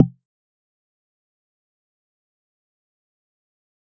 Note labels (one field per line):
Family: mallet percussion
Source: acoustic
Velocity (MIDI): 25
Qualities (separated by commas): fast decay, percussive